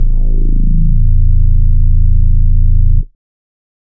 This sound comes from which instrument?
synthesizer bass